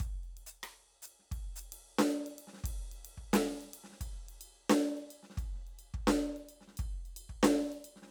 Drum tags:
prog rock, beat, 110 BPM, 5/4, ride, ride bell, hi-hat pedal, snare, cross-stick, kick

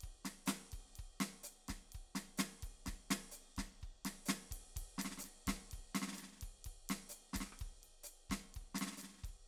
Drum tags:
bossa nova, beat, 127 BPM, 4/4, ride, hi-hat pedal, snare, cross-stick, kick

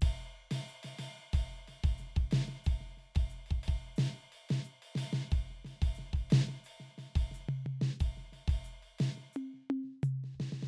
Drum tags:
folk rock, beat, 90 BPM, 4/4, ride, hi-hat pedal, snare, high tom, floor tom, kick

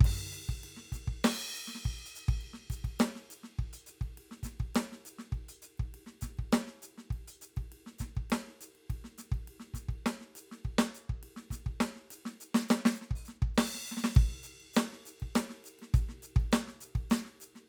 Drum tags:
rock, beat, 102 BPM, 3/4, crash, ride, closed hi-hat, open hi-hat, hi-hat pedal, snare, kick

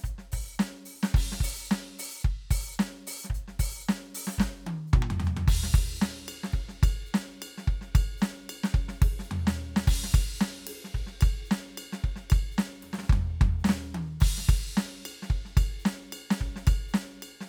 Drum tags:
swing, beat, 110 BPM, 4/4, crash, ride, ride bell, closed hi-hat, open hi-hat, hi-hat pedal, snare, high tom, mid tom, floor tom, kick

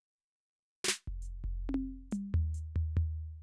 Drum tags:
half-time rock, fill, 140 BPM, 4/4, hi-hat pedal, snare, high tom, mid tom, floor tom, kick

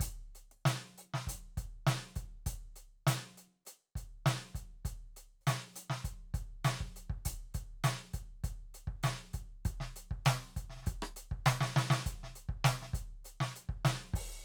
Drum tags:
rock, beat, 100 BPM, 4/4, closed hi-hat, open hi-hat, hi-hat pedal, snare, cross-stick, kick

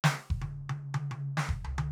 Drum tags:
Afro-Cuban rumba, fill, 110 BPM, 4/4, snare, high tom, floor tom, kick

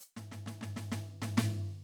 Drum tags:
Purdie shuffle, fill, 130 BPM, 4/4, hi-hat pedal, snare, floor tom

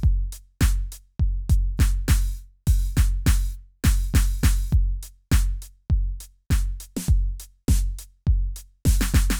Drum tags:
rock, beat, 102 BPM, 4/4, closed hi-hat, open hi-hat, hi-hat pedal, snare, kick

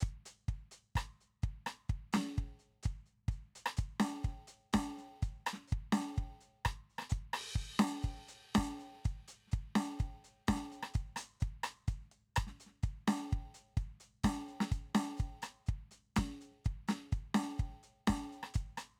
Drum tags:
reggae, beat, 126 BPM, 4/4, crash, closed hi-hat, open hi-hat, hi-hat pedal, snare, cross-stick, kick

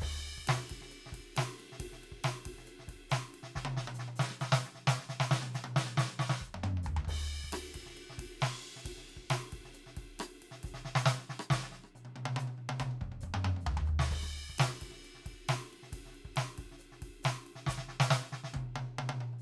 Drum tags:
rock, beat, 136 BPM, 4/4, crash, ride, hi-hat pedal, snare, cross-stick, high tom, mid tom, floor tom, kick

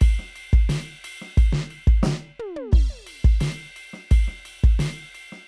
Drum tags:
rock, beat, 88 BPM, 4/4, crash, ride, ride bell, snare, high tom, mid tom, kick

